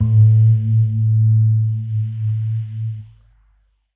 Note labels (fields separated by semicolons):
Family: keyboard; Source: electronic; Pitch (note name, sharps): A2; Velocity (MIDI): 25; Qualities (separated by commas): dark